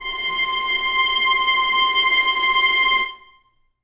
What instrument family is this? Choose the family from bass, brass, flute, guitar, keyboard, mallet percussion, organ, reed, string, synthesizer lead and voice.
string